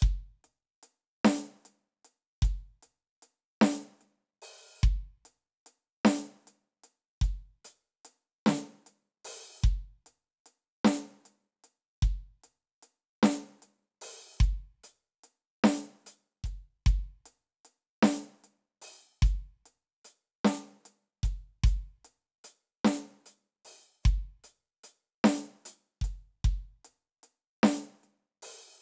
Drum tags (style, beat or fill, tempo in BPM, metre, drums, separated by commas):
rock, beat, 50 BPM, 4/4, closed hi-hat, open hi-hat, hi-hat pedal, snare, kick